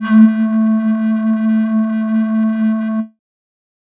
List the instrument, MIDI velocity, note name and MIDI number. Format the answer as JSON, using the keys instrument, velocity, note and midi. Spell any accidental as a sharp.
{"instrument": "synthesizer flute", "velocity": 50, "note": "A3", "midi": 57}